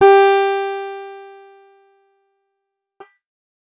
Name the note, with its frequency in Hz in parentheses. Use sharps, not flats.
G4 (392 Hz)